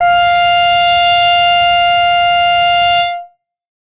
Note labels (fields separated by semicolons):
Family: bass; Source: synthesizer; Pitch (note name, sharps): F5; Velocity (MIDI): 25; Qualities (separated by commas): distorted